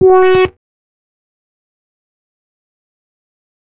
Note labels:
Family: bass; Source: synthesizer; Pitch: F#4; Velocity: 25; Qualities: fast decay

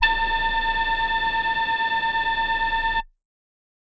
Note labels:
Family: voice; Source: synthesizer; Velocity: 25; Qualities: multiphonic

